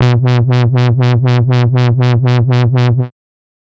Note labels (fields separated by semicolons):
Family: bass; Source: synthesizer; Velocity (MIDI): 127; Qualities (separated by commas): bright, distorted, tempo-synced